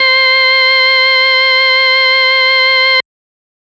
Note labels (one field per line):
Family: organ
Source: electronic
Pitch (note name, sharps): C5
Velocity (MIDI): 100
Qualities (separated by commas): bright, distorted